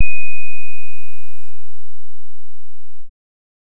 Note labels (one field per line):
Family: bass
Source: synthesizer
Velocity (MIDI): 25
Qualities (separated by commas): distorted